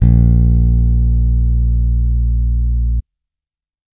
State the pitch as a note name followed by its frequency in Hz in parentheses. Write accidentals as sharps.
A#1 (58.27 Hz)